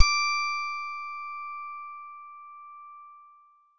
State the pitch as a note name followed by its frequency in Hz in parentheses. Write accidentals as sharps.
D6 (1175 Hz)